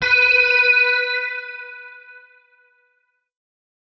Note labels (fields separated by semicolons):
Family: guitar; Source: electronic; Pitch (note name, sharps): B4; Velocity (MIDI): 100